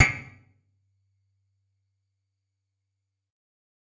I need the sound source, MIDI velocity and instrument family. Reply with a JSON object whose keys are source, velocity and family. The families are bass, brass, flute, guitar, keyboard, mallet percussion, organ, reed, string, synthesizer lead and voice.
{"source": "electronic", "velocity": 75, "family": "guitar"}